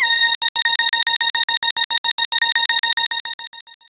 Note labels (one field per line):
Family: synthesizer lead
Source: synthesizer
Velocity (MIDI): 127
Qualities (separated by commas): long release